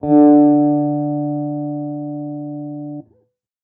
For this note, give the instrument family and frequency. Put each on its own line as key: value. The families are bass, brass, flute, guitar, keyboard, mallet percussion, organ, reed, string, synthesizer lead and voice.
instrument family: guitar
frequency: 146.8 Hz